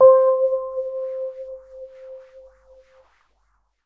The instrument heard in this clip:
electronic keyboard